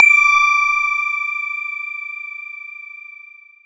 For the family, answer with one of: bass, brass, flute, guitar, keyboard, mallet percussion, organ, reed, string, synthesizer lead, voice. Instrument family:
mallet percussion